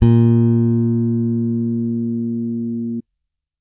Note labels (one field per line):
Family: bass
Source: electronic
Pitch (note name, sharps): A#2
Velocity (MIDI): 50